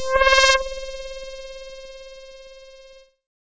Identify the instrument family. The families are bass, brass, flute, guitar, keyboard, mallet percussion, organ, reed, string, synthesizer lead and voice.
keyboard